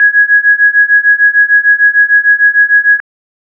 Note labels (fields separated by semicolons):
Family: organ; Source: electronic; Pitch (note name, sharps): G#6; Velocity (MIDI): 75